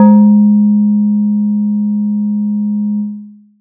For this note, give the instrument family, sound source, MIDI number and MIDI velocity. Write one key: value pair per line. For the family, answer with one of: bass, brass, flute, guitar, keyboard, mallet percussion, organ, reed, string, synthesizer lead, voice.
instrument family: mallet percussion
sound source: acoustic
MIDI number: 56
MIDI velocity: 100